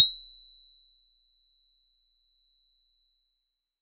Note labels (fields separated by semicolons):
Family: mallet percussion; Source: acoustic; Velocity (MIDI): 75; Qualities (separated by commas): bright, long release